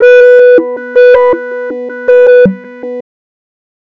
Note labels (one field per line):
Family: bass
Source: synthesizer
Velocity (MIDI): 50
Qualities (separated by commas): tempo-synced